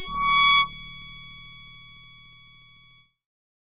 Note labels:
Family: keyboard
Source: synthesizer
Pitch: C#6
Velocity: 25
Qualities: bright, distorted

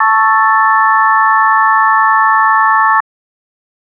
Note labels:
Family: organ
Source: electronic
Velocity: 75

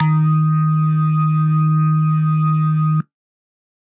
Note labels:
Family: organ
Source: electronic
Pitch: D#3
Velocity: 75

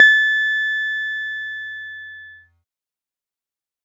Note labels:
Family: keyboard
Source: electronic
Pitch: A6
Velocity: 75

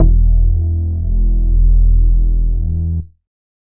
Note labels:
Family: bass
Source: synthesizer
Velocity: 25

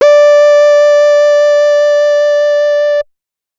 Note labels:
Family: bass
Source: synthesizer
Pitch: D5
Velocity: 127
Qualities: distorted

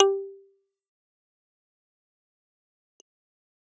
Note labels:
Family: keyboard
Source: electronic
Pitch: G4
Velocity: 100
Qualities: fast decay, percussive

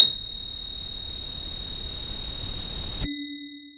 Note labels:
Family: voice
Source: synthesizer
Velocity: 25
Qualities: distorted, long release

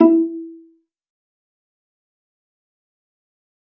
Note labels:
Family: string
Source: acoustic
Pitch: E4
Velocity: 75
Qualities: fast decay, percussive, reverb

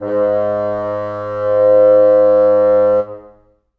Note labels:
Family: reed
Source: acoustic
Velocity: 100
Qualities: reverb

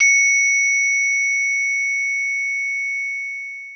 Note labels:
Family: mallet percussion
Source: acoustic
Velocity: 25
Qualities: bright, long release

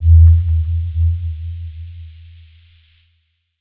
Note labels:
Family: synthesizer lead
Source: synthesizer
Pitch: E2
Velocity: 127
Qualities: dark, non-linear envelope, reverb

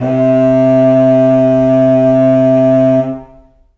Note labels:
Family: reed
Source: acoustic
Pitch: C3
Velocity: 100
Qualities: distorted, long release, reverb

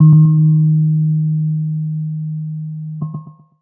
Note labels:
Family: keyboard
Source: electronic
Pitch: D#3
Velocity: 25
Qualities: dark, tempo-synced

